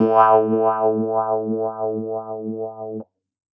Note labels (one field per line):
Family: keyboard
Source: electronic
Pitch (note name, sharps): A2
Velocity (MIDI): 50